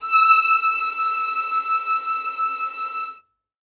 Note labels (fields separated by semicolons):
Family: string; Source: acoustic; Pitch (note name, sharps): E6; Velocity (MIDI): 127; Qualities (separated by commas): reverb